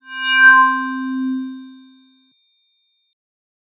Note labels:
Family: mallet percussion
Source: electronic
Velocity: 25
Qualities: bright

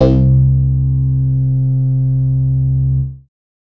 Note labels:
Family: bass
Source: synthesizer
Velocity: 75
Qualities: distorted

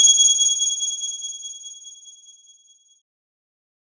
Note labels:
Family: keyboard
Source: electronic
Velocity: 75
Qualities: bright

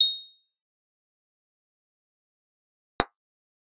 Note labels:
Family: guitar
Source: electronic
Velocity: 75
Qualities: bright, fast decay, percussive

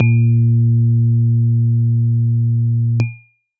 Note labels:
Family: keyboard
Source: electronic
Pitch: A#2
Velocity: 50

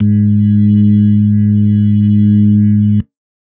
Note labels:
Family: organ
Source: electronic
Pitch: G#2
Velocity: 100

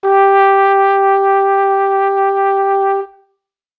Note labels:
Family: brass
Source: acoustic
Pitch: G4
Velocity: 50

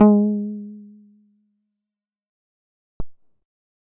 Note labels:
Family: bass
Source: synthesizer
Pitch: G#3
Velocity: 25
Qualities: dark, fast decay

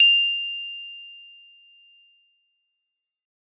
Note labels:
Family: mallet percussion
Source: acoustic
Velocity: 100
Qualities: bright

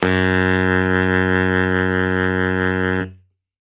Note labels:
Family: reed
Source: acoustic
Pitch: F#2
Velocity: 100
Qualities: bright

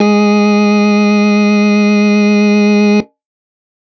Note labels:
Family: organ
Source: electronic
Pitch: G#3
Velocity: 50

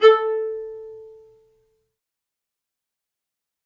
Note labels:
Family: string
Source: acoustic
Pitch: A4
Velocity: 50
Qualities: fast decay, reverb

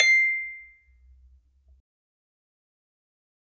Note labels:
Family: mallet percussion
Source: acoustic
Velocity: 127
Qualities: fast decay, reverb

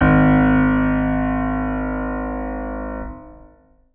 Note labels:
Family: organ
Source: electronic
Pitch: G#1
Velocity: 75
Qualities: long release, reverb

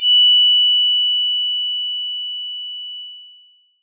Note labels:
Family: mallet percussion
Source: electronic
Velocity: 100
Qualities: bright, multiphonic

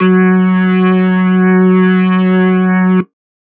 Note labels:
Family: organ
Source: electronic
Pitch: F#3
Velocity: 100

